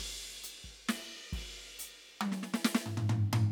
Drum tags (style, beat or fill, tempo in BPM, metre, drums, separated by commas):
hip-hop, beat, 67 BPM, 4/4, crash, ride, closed hi-hat, open hi-hat, hi-hat pedal, snare, high tom, floor tom, kick